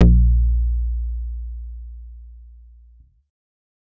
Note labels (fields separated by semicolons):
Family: bass; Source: synthesizer; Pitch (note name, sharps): A#1; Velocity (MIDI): 127; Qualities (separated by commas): dark